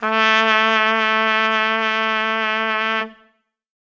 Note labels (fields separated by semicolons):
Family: brass; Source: acoustic; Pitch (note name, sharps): A3; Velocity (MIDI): 100